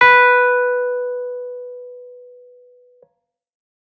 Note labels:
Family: keyboard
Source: electronic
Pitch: B4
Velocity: 127

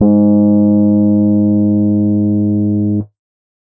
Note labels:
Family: keyboard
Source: electronic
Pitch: G#2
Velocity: 75

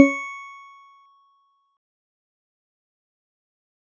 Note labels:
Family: mallet percussion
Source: acoustic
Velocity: 25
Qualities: fast decay, percussive

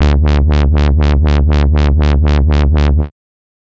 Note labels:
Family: bass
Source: synthesizer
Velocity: 127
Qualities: bright, distorted, tempo-synced

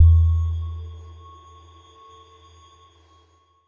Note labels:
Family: mallet percussion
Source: electronic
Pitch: E2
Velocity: 75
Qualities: non-linear envelope

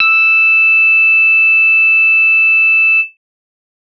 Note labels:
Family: bass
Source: synthesizer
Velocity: 50

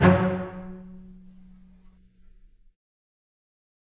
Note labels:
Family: string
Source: acoustic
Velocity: 75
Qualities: reverb

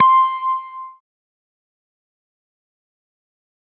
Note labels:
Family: organ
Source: electronic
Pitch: C6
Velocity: 127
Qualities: fast decay

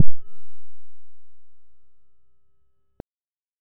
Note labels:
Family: bass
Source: synthesizer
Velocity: 50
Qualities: dark, distorted, non-linear envelope

